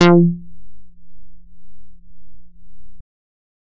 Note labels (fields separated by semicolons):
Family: bass; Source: synthesizer; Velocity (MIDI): 127; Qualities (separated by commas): distorted